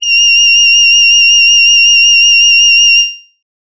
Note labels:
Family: voice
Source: synthesizer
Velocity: 25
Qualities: bright

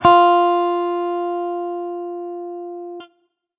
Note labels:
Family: guitar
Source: electronic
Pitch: F4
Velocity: 50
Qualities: distorted

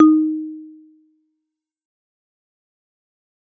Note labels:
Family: mallet percussion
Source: acoustic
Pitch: D#4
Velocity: 50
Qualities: fast decay, percussive

